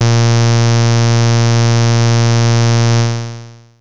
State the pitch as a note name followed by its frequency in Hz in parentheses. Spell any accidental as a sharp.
A#2 (116.5 Hz)